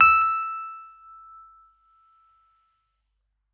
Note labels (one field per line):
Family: keyboard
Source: electronic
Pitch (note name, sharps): E6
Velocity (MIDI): 100